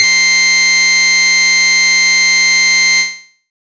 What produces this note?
synthesizer bass